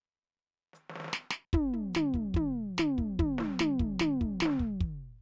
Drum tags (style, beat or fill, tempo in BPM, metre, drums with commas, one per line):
hip-hop
fill
75 BPM
4/4
hi-hat pedal, snare, floor tom, kick